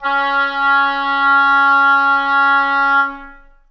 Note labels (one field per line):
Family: reed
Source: acoustic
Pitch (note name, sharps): C#4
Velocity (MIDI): 100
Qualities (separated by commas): long release, reverb